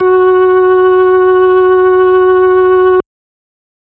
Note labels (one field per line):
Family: organ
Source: electronic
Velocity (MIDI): 127